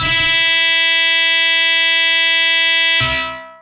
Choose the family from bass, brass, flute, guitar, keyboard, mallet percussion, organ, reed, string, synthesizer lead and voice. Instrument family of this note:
guitar